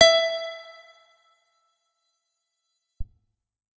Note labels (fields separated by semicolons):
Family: guitar; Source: electronic; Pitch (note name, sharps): E5; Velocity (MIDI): 75; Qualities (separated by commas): bright, percussive, reverb